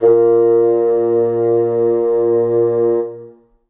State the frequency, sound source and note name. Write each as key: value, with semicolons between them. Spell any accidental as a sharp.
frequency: 116.5 Hz; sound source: acoustic; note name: A#2